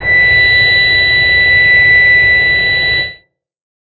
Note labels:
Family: bass; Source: synthesizer; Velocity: 25

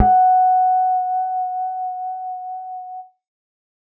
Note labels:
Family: bass; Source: synthesizer; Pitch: F#5; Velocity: 25; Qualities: reverb

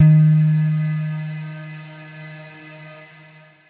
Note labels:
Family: guitar; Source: electronic; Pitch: D#3; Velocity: 75

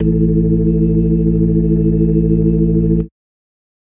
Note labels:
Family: organ; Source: electronic; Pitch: A1; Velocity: 127; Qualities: dark

